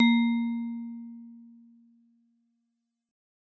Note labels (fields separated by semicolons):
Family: mallet percussion; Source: acoustic; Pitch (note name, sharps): A#3; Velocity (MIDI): 127